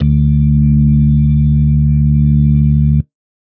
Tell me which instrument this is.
electronic organ